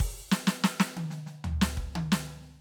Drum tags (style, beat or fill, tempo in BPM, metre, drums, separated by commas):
funk rock, fill, 92 BPM, 4/4, open hi-hat, snare, high tom, floor tom, kick